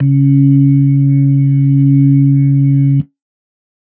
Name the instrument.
electronic organ